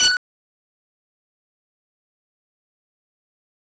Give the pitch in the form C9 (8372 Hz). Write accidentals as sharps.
F#6 (1480 Hz)